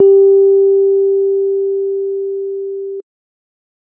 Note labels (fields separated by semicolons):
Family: keyboard; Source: electronic; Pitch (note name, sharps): G4; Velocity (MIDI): 25; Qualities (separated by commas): dark